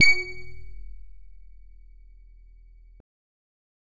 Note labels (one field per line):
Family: bass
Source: synthesizer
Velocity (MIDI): 75